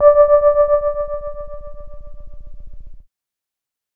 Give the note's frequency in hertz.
587.3 Hz